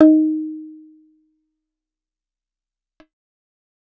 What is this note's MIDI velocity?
127